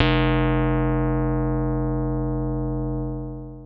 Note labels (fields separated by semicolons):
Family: keyboard; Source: electronic; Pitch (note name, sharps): F1; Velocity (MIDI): 50; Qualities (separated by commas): distorted, long release